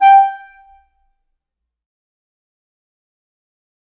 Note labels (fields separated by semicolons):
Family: reed; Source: acoustic; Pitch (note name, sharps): G5; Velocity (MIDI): 100; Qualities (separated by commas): fast decay, percussive, reverb